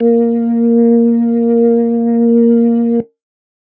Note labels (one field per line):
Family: organ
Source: electronic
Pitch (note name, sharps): A#3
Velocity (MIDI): 25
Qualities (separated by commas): dark